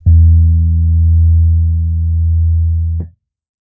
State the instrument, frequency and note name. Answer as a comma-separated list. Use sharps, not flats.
electronic keyboard, 82.41 Hz, E2